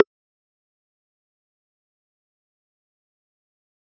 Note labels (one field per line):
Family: mallet percussion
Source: electronic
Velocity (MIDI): 75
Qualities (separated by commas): fast decay, percussive